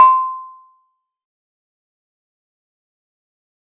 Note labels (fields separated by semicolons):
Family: mallet percussion; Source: acoustic; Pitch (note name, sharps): C6; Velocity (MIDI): 100; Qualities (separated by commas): fast decay, percussive